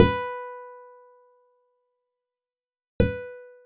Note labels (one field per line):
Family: guitar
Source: acoustic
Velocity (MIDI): 75